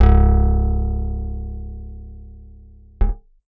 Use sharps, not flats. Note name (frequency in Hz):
C#1 (34.65 Hz)